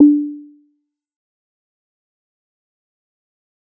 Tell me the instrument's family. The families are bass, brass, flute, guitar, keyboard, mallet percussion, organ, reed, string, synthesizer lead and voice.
bass